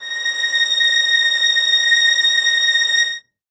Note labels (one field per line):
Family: string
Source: acoustic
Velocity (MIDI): 100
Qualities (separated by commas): reverb